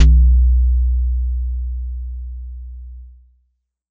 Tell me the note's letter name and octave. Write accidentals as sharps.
B1